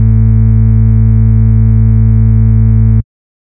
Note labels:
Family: bass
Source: synthesizer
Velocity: 75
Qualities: dark, distorted

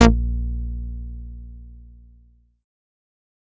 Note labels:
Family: bass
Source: synthesizer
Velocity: 127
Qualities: distorted, fast decay

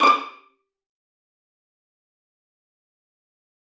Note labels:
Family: string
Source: acoustic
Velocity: 75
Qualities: fast decay, percussive, reverb

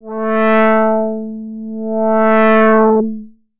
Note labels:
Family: bass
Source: synthesizer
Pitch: A3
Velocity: 50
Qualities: distorted, tempo-synced

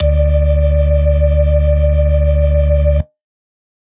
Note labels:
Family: organ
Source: electronic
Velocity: 75

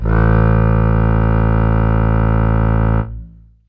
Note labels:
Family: reed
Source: acoustic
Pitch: A1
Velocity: 100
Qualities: long release, reverb

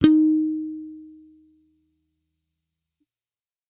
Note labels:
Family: bass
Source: electronic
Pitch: D#4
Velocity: 100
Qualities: fast decay

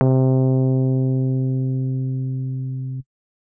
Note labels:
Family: keyboard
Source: electronic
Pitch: C3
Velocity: 100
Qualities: dark

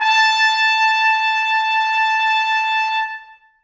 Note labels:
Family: brass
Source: acoustic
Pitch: A5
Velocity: 127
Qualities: bright, reverb

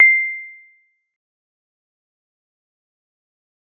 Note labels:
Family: mallet percussion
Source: acoustic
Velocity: 75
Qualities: fast decay, percussive

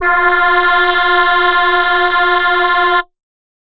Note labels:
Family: voice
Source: synthesizer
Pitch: F4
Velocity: 50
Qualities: multiphonic

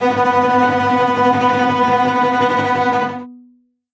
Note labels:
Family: string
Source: acoustic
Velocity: 100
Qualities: bright, long release, non-linear envelope, reverb

